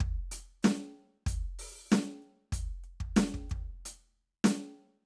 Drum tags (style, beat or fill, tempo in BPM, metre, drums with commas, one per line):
funk
beat
95 BPM
4/4
closed hi-hat, open hi-hat, hi-hat pedal, snare, kick